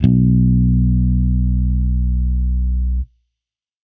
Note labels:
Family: bass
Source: electronic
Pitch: B1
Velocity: 100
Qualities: distorted

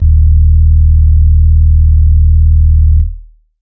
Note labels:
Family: organ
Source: electronic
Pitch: D#1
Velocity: 75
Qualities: dark

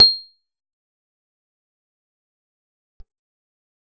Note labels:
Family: guitar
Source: acoustic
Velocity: 100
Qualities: bright, fast decay, percussive

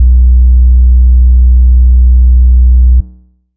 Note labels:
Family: bass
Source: synthesizer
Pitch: B1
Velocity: 50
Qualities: dark

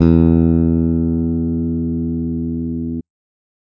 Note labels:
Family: bass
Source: electronic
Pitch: E2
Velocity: 127

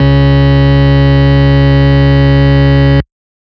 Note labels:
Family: organ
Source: electronic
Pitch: C#2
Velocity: 127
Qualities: distorted

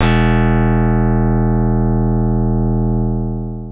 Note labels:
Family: keyboard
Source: electronic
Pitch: E1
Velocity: 75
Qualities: bright, long release

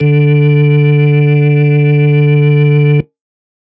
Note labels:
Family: organ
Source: electronic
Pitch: D3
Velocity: 127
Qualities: distorted

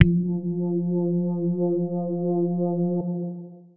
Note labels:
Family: guitar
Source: electronic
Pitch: F3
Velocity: 25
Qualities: dark, distorted, long release

